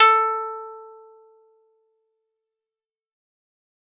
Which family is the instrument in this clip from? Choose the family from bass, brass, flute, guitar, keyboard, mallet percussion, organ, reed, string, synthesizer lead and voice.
guitar